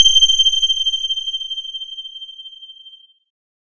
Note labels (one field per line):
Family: keyboard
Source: electronic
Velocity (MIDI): 75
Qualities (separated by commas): bright